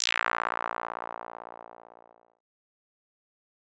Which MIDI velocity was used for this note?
100